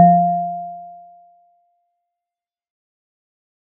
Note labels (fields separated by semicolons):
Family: mallet percussion; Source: acoustic; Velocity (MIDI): 100; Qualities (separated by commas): fast decay